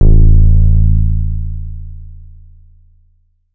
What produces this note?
synthesizer bass